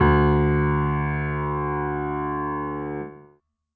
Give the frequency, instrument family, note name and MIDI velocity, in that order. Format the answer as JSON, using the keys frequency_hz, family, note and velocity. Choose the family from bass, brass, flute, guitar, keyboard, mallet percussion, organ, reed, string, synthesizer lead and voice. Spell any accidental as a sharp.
{"frequency_hz": 73.42, "family": "keyboard", "note": "D2", "velocity": 50}